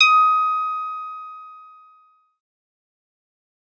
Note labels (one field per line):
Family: synthesizer lead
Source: synthesizer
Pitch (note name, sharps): D#6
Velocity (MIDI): 25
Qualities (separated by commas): distorted, fast decay